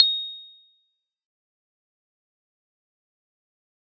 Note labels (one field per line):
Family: keyboard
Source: electronic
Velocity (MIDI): 127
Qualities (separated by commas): fast decay, percussive